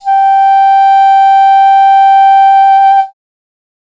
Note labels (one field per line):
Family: reed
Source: acoustic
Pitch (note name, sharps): G5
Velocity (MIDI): 25